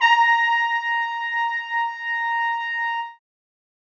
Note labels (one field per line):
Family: brass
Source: acoustic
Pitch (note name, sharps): A#5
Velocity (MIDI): 75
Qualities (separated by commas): reverb